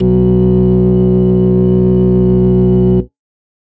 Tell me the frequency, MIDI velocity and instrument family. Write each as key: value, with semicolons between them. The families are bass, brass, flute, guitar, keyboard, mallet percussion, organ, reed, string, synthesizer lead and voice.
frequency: 61.74 Hz; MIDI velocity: 25; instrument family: organ